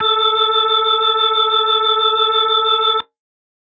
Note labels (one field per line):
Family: organ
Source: electronic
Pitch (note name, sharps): A4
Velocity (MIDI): 25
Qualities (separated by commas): bright